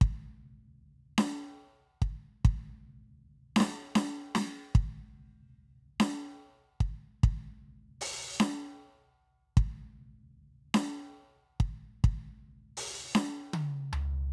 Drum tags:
rock
beat
50 BPM
4/4
open hi-hat, hi-hat pedal, snare, high tom, floor tom, kick

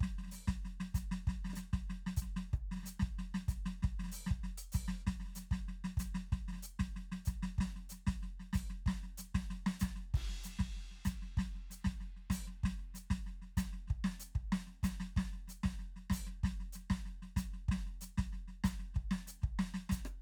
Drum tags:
Brazilian baião
beat
95 BPM
4/4
ride, closed hi-hat, hi-hat pedal, snare, cross-stick, kick

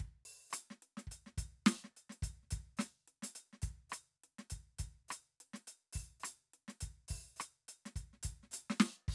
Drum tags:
soul
beat
105 BPM
4/4
crash, closed hi-hat, open hi-hat, hi-hat pedal, snare, cross-stick, kick

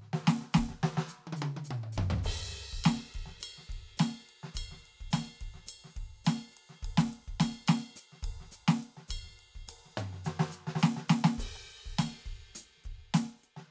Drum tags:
rock
beat
105 BPM
4/4
crash, ride, ride bell, closed hi-hat, hi-hat pedal, snare, cross-stick, high tom, mid tom, floor tom, kick

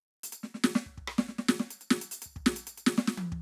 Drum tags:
hip-hop
fill
70 BPM
4/4
percussion, snare, high tom, kick

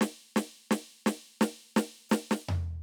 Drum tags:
New Orleans funk
fill
84 BPM
4/4
hi-hat pedal, snare, floor tom

